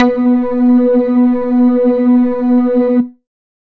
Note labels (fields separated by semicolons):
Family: bass; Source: synthesizer; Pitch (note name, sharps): B3; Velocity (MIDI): 100